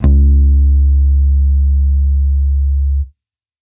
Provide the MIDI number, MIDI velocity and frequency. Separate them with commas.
37, 100, 69.3 Hz